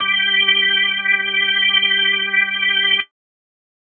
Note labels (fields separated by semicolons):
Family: organ; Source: electronic; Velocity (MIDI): 50